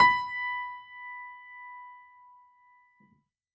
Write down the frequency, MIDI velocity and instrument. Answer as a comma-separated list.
987.8 Hz, 100, acoustic keyboard